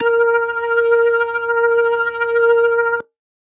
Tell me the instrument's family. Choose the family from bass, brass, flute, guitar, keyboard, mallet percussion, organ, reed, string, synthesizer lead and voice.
organ